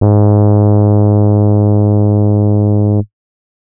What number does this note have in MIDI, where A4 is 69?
44